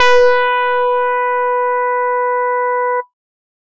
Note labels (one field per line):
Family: bass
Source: synthesizer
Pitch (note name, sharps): B4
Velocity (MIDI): 127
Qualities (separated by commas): distorted